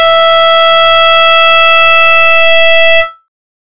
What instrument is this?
synthesizer bass